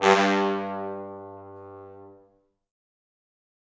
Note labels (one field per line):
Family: brass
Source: acoustic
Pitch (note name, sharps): G2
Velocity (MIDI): 100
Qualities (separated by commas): bright, fast decay, reverb